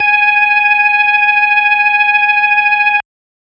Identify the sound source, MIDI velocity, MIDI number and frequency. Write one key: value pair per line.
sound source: electronic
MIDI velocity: 50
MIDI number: 80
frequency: 830.6 Hz